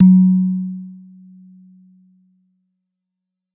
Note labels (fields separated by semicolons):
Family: mallet percussion; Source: acoustic; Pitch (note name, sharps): F#3; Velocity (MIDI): 100; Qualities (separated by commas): dark, non-linear envelope